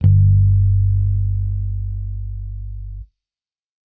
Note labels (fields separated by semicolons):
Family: bass; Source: electronic; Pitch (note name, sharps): G1; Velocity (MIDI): 25